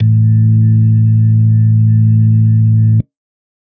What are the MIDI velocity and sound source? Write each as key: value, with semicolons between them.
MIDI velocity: 127; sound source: electronic